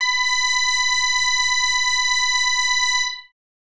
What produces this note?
synthesizer bass